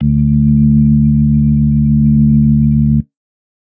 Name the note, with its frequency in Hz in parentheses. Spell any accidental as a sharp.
D2 (73.42 Hz)